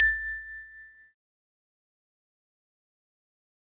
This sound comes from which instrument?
electronic keyboard